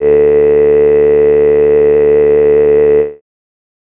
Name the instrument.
synthesizer voice